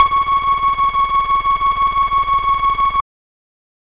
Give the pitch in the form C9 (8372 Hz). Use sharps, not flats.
C#6 (1109 Hz)